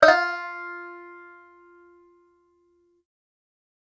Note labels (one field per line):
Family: guitar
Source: acoustic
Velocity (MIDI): 25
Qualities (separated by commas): reverb